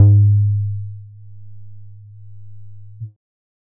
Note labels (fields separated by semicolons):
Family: bass; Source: synthesizer; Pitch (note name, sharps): G#2; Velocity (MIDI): 25